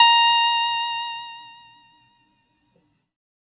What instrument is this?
synthesizer keyboard